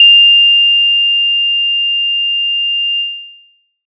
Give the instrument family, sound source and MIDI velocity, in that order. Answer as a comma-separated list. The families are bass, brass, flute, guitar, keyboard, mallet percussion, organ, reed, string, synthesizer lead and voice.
mallet percussion, acoustic, 127